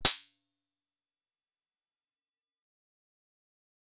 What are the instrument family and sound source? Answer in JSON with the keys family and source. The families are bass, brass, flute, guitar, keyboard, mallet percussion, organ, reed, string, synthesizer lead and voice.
{"family": "guitar", "source": "acoustic"}